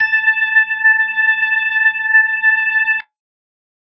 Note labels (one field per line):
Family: organ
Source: electronic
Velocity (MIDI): 25